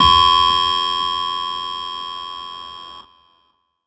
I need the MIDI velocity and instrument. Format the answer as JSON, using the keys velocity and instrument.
{"velocity": 50, "instrument": "electronic keyboard"}